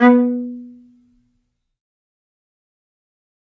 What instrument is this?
acoustic string instrument